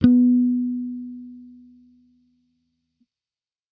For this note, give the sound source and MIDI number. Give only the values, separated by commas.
electronic, 59